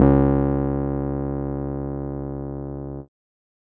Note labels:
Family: keyboard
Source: electronic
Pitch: C#2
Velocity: 100

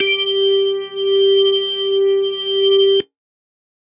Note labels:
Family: organ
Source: electronic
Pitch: G4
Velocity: 50

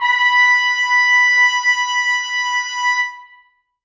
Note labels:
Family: brass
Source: acoustic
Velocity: 100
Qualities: reverb

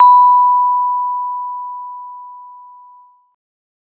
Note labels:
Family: mallet percussion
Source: acoustic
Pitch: B5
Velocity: 50

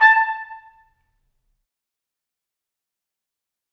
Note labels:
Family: brass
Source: acoustic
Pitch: A5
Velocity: 50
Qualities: fast decay, percussive, reverb

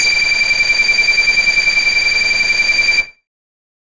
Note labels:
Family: bass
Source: synthesizer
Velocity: 100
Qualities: distorted

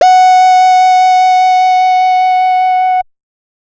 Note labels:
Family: bass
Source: synthesizer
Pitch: F#5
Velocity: 50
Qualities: distorted

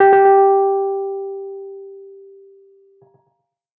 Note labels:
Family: keyboard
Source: electronic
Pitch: G4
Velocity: 100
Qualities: tempo-synced

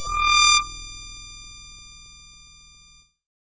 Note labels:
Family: keyboard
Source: synthesizer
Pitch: D6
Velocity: 50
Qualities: bright, distorted

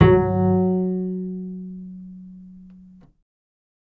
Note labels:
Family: bass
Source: electronic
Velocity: 127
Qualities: reverb

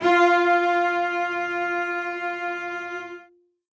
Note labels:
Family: string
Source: acoustic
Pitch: F4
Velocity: 127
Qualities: reverb

